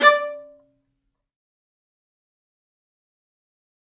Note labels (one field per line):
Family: string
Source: acoustic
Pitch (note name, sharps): D5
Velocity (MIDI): 127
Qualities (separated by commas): fast decay, percussive, reverb